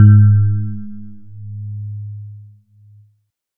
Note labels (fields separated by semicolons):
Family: keyboard; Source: electronic; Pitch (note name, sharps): G#2; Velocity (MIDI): 75